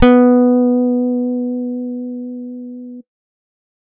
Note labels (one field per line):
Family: guitar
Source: electronic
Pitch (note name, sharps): B3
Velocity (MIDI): 25